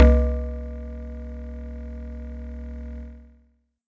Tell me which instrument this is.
acoustic mallet percussion instrument